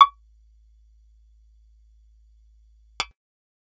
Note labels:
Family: bass; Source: synthesizer; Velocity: 127; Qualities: percussive

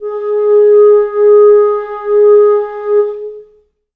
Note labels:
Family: reed; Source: acoustic; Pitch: G#4; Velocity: 50; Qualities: long release, reverb

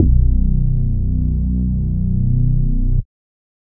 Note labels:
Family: bass; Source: synthesizer; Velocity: 50

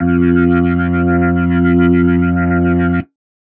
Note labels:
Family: keyboard; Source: electronic; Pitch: F2; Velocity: 127; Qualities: distorted

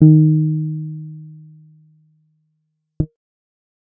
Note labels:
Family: bass; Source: synthesizer; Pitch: D#3; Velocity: 25; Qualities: dark

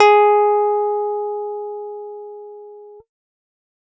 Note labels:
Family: guitar; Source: electronic; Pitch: G#4; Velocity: 75

